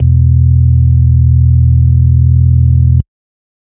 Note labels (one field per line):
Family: organ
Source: electronic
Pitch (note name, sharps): E1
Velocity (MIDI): 127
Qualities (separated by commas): dark